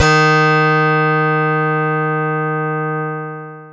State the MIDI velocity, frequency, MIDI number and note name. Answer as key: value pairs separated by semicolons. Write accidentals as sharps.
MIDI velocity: 50; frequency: 155.6 Hz; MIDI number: 51; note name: D#3